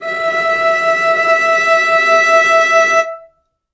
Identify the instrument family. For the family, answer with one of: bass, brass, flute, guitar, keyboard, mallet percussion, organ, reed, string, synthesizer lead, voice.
string